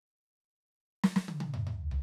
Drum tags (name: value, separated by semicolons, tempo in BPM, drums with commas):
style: rock; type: fill; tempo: 118 BPM; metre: 4/4; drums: hi-hat pedal, snare, high tom, mid tom, floor tom